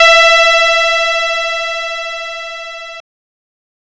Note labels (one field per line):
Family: guitar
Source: synthesizer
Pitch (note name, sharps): E5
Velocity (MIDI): 50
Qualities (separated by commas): bright, distorted